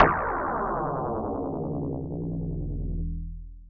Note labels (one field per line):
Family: mallet percussion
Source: electronic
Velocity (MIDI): 100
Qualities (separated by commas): long release